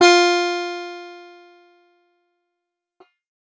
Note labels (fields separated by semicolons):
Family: guitar; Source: acoustic; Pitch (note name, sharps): F4; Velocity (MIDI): 127; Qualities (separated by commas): bright, distorted, fast decay